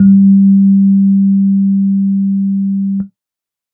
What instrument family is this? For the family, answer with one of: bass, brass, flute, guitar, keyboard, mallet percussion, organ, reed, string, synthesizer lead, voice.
keyboard